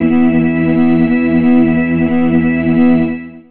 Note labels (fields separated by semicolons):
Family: organ; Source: electronic; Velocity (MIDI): 75; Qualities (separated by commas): long release, reverb